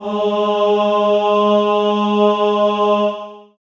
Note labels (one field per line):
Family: voice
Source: acoustic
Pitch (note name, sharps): G#3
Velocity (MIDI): 100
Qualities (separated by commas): long release, reverb